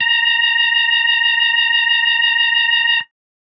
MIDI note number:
82